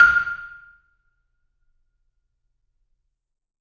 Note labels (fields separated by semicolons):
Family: mallet percussion; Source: acoustic; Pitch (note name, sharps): F6; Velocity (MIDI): 127; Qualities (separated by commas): percussive, reverb